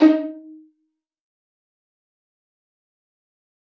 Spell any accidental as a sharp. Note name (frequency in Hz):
D#4 (311.1 Hz)